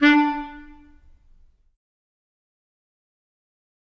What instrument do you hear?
acoustic reed instrument